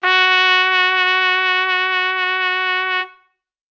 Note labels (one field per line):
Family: brass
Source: acoustic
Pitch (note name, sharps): F#4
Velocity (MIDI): 100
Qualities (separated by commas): bright